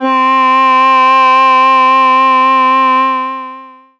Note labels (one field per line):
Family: voice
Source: synthesizer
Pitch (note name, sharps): C4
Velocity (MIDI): 50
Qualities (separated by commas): distorted, long release